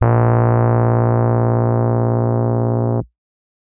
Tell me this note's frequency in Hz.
58.27 Hz